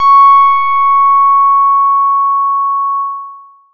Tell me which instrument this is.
synthesizer bass